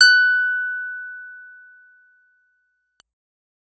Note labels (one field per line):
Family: keyboard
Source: electronic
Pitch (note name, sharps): F#6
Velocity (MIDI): 127